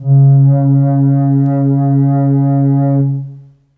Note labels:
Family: flute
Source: acoustic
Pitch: C#3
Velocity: 25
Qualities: long release, reverb

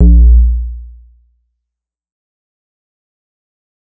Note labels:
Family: bass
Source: synthesizer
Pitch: A#1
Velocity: 100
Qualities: dark, fast decay

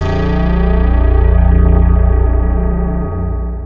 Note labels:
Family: guitar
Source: electronic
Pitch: A#0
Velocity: 50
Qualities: long release, multiphonic, non-linear envelope

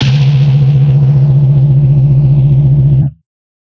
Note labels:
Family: guitar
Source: electronic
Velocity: 127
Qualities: bright, distorted

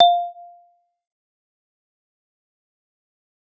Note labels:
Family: mallet percussion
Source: acoustic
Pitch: F5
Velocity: 100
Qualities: fast decay, percussive

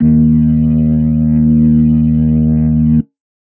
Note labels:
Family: organ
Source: electronic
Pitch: D#2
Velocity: 75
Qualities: distorted

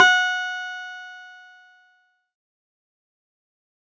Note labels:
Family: keyboard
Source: electronic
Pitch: F#5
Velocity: 100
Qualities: distorted, fast decay

